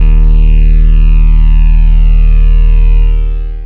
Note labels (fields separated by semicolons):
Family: bass; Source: synthesizer; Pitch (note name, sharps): D#1; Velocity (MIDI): 100; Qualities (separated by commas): long release